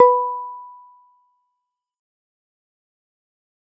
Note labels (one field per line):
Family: guitar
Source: synthesizer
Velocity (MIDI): 50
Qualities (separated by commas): fast decay, percussive